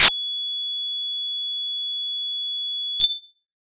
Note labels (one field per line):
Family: guitar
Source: electronic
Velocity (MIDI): 127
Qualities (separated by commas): bright, distorted